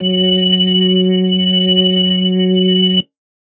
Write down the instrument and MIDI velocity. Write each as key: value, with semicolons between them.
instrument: electronic organ; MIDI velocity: 25